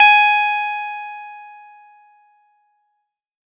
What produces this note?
electronic keyboard